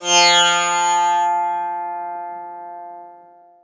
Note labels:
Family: guitar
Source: acoustic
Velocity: 50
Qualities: bright, reverb

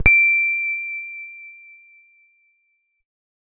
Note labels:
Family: guitar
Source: electronic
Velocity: 75

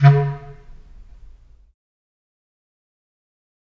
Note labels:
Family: reed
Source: acoustic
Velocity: 25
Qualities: fast decay, percussive, reverb

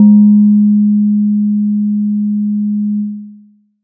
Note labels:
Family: mallet percussion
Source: acoustic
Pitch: G#3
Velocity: 25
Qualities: dark, long release

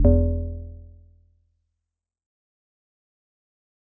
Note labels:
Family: mallet percussion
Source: acoustic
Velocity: 127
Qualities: dark, fast decay, multiphonic

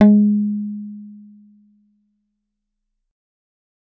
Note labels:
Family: bass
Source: synthesizer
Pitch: G#3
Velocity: 25

